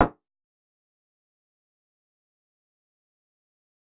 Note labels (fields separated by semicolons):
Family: keyboard; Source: synthesizer; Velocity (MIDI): 50; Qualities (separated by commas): fast decay, percussive